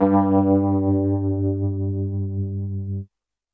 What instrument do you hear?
electronic keyboard